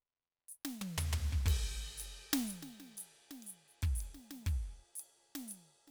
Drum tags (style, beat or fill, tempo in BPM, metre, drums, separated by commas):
jazz, beat, 120 BPM, 3/4, crash, ride, hi-hat pedal, snare, high tom, floor tom, kick